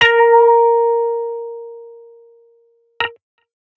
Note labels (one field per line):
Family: guitar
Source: electronic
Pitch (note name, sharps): A#4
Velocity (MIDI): 50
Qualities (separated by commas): distorted